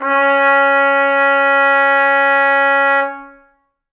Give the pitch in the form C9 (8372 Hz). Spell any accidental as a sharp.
C#4 (277.2 Hz)